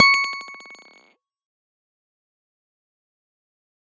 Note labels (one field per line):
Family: guitar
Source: electronic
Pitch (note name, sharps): C#6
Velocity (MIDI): 127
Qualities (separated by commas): fast decay, percussive